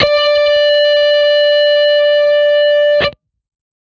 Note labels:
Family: guitar; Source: electronic; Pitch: D5; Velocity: 75; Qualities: distorted

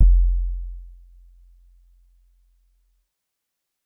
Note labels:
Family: keyboard; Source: electronic; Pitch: F1; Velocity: 100; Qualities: dark

